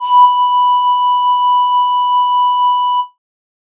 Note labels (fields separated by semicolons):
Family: flute; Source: synthesizer; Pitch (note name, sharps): B5; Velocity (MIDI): 100; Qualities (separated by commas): distorted